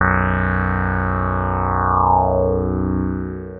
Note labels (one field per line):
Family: synthesizer lead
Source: synthesizer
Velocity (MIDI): 25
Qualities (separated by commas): long release